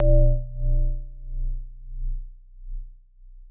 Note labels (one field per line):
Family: mallet percussion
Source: acoustic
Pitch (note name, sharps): B0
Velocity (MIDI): 75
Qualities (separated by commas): dark, long release, non-linear envelope